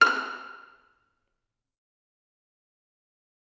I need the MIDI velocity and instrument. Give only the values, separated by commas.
100, acoustic string instrument